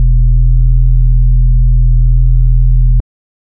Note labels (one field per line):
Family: organ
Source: electronic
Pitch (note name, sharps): E1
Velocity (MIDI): 25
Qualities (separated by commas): dark